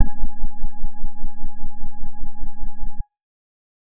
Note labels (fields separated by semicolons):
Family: keyboard; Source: electronic; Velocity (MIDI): 25